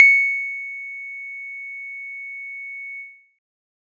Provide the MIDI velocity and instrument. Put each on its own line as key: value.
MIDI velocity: 100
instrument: synthesizer guitar